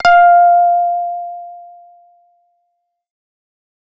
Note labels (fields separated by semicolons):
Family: bass; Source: synthesizer; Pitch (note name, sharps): F5; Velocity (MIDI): 25; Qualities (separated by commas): distorted